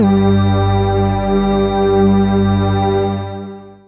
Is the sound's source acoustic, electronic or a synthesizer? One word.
synthesizer